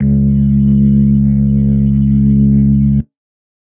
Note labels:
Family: organ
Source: electronic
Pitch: C#2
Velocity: 25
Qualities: distorted

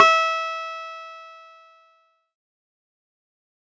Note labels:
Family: keyboard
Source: electronic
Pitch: E5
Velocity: 25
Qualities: distorted, fast decay

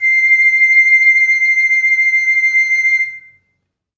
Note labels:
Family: flute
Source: acoustic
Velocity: 25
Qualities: reverb

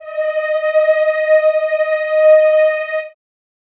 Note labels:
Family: voice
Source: acoustic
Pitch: D#5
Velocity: 127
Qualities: reverb

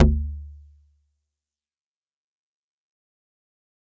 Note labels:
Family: mallet percussion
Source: acoustic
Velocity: 75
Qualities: multiphonic, percussive

